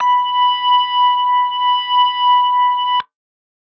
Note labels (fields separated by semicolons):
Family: organ; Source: electronic; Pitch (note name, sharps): B5; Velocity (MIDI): 50